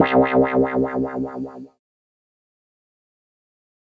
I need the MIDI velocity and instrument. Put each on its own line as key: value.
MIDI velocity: 127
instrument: synthesizer keyboard